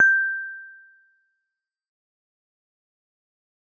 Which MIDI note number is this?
91